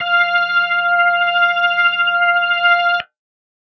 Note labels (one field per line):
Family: organ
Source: electronic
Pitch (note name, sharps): F5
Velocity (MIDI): 25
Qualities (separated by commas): distorted